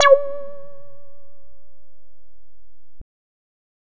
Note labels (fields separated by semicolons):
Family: bass; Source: synthesizer; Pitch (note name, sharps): C#5; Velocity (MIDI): 50; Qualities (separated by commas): distorted